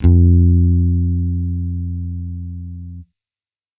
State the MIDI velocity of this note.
25